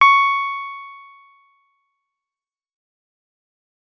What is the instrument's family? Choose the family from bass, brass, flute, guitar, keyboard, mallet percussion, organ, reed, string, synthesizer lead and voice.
guitar